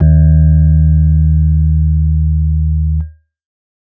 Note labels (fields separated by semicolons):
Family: keyboard; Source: electronic; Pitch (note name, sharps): D#2; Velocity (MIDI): 25